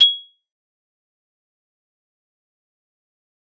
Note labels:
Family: mallet percussion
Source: acoustic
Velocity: 100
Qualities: bright, fast decay, percussive

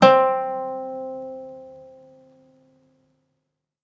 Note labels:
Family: guitar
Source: acoustic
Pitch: C4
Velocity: 75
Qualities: reverb

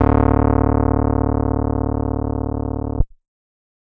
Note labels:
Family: keyboard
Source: electronic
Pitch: D1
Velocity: 127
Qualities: distorted

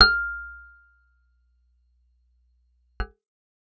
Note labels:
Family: guitar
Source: acoustic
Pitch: F6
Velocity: 75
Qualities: percussive

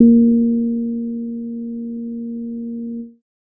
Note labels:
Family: bass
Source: synthesizer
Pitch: A#3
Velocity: 127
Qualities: dark

